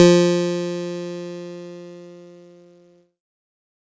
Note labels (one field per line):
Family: keyboard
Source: electronic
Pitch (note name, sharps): F3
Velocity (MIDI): 127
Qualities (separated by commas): bright, distorted